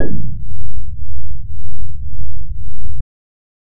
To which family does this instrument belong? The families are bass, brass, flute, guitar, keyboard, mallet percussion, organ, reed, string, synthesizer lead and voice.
bass